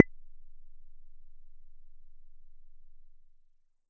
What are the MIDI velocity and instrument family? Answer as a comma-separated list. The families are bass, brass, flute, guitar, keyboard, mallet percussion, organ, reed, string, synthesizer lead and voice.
100, bass